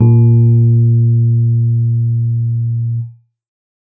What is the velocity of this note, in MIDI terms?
25